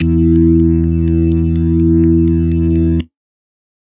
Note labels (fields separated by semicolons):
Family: organ; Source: electronic; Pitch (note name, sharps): E2; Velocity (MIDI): 100